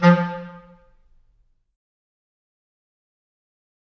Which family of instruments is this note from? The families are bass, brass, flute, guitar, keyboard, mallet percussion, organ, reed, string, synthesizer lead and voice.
reed